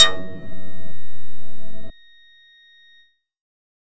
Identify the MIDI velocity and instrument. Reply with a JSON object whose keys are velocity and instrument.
{"velocity": 75, "instrument": "synthesizer bass"}